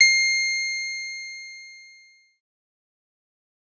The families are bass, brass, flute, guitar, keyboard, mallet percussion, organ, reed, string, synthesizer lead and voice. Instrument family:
bass